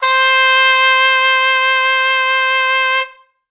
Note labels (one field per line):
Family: brass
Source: acoustic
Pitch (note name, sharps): C5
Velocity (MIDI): 100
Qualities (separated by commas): bright